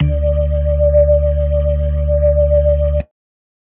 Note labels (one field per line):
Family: organ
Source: electronic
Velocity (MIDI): 100